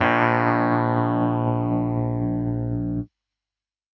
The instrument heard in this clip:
electronic keyboard